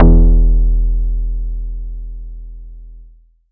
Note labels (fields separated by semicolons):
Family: guitar; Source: acoustic; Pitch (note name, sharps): E1; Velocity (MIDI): 25; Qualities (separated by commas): dark